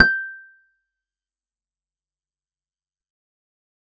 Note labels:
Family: guitar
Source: acoustic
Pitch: G6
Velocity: 25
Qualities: fast decay, percussive

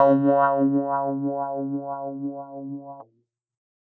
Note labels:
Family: keyboard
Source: electronic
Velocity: 25

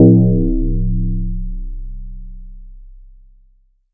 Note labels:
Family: mallet percussion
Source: electronic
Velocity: 127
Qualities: multiphonic

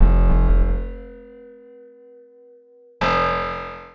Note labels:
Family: guitar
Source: acoustic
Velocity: 25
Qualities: reverb

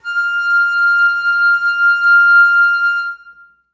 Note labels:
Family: flute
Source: acoustic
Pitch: F6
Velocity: 50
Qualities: long release, reverb

